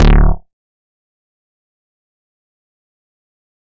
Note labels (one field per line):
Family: bass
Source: synthesizer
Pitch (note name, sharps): D1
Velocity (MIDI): 100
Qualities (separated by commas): fast decay, percussive